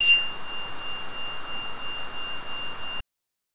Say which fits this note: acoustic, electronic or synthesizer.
synthesizer